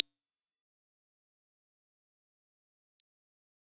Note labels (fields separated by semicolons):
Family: keyboard; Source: electronic; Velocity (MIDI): 100; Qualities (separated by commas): bright, fast decay, percussive